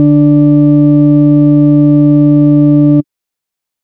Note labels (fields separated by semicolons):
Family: bass; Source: synthesizer; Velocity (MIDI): 50; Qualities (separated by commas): dark, distorted